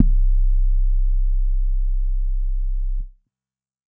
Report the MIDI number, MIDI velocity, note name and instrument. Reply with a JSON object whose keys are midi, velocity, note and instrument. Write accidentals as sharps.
{"midi": 24, "velocity": 25, "note": "C1", "instrument": "synthesizer bass"}